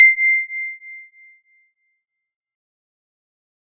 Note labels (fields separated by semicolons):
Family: guitar; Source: synthesizer; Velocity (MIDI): 75; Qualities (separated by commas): bright, fast decay